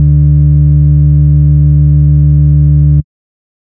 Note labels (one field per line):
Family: bass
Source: synthesizer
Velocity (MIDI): 25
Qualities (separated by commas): dark, distorted